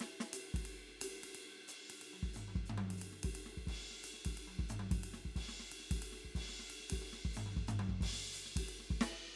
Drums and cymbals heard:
crash, ride, hi-hat pedal, snare, high tom, floor tom and kick